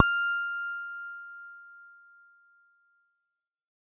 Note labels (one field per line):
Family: guitar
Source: electronic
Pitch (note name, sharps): F6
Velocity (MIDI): 75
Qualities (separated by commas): reverb